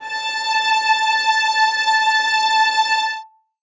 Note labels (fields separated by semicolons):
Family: string; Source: acoustic; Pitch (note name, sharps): A5; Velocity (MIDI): 75; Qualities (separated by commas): reverb